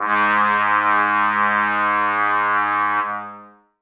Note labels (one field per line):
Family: brass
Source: acoustic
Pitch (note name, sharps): G#2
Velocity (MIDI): 100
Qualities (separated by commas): bright, long release, reverb